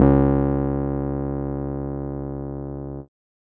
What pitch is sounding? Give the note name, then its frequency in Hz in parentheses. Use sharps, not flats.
C#2 (69.3 Hz)